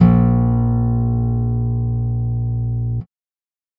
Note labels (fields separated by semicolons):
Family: guitar; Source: electronic; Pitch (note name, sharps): A#1; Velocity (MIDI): 75